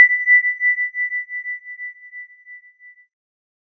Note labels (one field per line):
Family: keyboard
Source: synthesizer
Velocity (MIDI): 25